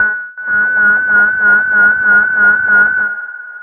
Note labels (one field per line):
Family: bass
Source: synthesizer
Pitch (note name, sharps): F#6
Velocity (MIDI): 100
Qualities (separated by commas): long release, reverb